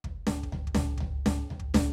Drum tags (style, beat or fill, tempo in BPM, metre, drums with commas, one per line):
gospel
fill
120 BPM
4/4
snare, floor tom, kick